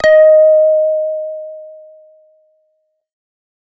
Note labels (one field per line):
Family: bass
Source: synthesizer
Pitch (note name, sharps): D#5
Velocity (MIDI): 100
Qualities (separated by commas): distorted